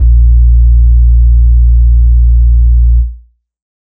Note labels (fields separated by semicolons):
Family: organ; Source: electronic; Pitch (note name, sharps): A#1; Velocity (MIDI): 50; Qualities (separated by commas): dark